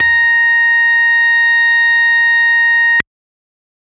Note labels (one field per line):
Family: organ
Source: electronic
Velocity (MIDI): 25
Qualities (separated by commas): bright